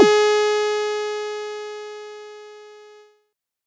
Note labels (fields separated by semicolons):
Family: bass; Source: synthesizer; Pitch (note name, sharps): G#4; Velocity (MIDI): 50; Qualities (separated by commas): bright, distorted